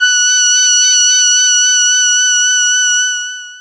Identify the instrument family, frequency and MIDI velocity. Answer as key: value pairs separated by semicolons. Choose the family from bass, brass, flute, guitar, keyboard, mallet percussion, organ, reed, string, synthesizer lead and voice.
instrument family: voice; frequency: 1480 Hz; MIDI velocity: 50